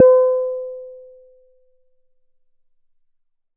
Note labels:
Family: bass; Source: synthesizer; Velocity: 100

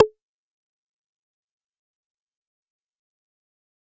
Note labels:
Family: bass; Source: synthesizer; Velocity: 50; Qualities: distorted, fast decay, percussive

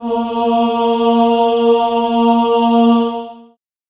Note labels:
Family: voice; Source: acoustic; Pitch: A#3; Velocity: 50; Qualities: long release, reverb

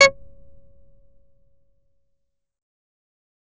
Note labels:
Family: bass; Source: synthesizer; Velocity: 25; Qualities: distorted, fast decay, percussive

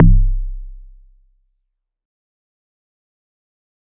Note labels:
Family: mallet percussion; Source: acoustic; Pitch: C1; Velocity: 100; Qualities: fast decay

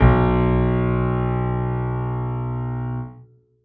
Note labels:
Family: keyboard; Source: acoustic; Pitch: B1; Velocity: 75; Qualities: reverb

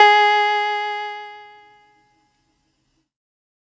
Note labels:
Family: keyboard; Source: electronic; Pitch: G#4; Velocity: 50; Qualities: distorted

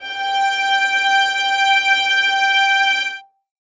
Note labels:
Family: string; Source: acoustic; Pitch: G5; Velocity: 25; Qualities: reverb

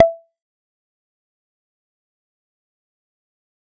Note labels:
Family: bass; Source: synthesizer; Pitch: E5; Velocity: 127; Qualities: fast decay, percussive

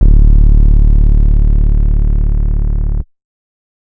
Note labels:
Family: bass; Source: synthesizer; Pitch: D1; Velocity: 127; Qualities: distorted

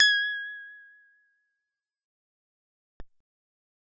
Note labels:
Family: bass; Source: synthesizer; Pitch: G#6; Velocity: 50; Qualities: fast decay

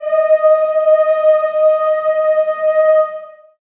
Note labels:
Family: voice; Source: acoustic; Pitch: D#5; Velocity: 100; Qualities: reverb

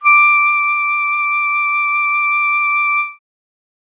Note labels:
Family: reed; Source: acoustic; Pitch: D6; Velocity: 75

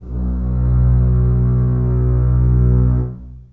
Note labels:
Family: string; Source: acoustic; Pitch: B1; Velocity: 50; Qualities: long release, reverb

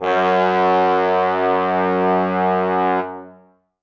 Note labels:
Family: brass; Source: acoustic; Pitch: F#2; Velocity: 100; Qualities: reverb

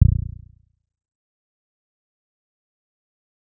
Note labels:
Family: bass; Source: synthesizer; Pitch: A#0; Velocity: 50; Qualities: dark, fast decay, percussive

